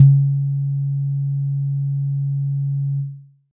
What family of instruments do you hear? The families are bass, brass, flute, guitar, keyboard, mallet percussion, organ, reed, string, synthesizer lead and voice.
keyboard